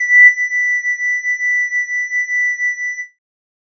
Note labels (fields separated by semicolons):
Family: flute; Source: synthesizer; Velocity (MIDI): 50; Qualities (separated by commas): distorted